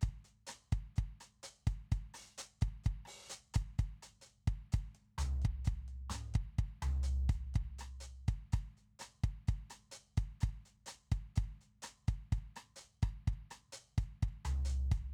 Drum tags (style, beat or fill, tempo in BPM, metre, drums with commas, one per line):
bossa nova
beat
127 BPM
4/4
closed hi-hat, open hi-hat, hi-hat pedal, snare, cross-stick, mid tom, floor tom, kick